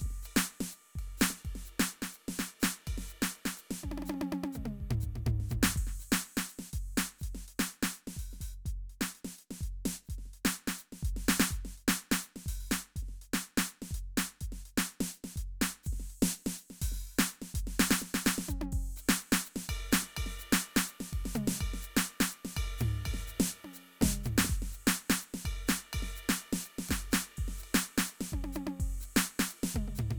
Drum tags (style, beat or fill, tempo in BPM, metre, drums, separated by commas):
Latin, beat, 125 BPM, 3/4, crash, ride, ride bell, closed hi-hat, open hi-hat, hi-hat pedal, snare, high tom, mid tom, floor tom, kick